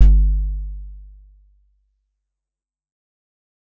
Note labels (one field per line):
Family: keyboard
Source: acoustic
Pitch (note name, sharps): G1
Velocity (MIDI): 25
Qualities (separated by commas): fast decay